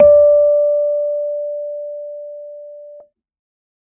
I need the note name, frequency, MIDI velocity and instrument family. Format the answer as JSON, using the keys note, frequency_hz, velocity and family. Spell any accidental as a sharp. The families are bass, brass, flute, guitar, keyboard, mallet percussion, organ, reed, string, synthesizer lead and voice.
{"note": "D5", "frequency_hz": 587.3, "velocity": 75, "family": "keyboard"}